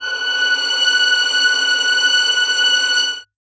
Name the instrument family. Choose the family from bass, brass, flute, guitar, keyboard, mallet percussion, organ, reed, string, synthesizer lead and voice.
string